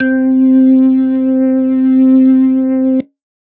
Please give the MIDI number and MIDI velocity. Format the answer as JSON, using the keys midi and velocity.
{"midi": 60, "velocity": 25}